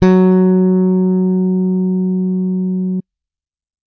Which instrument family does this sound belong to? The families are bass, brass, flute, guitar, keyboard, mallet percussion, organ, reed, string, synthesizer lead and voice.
bass